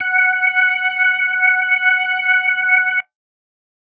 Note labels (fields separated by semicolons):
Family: organ; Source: electronic; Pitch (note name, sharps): F#5; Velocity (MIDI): 75